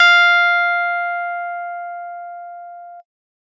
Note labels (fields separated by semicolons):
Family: keyboard; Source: electronic; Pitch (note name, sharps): F5; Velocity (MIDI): 127; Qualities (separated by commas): bright, distorted